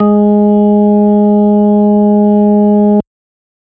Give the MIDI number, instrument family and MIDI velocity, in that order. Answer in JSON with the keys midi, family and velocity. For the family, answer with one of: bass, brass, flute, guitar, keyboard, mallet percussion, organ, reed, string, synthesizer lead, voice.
{"midi": 56, "family": "organ", "velocity": 100}